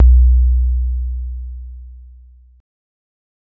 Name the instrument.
electronic keyboard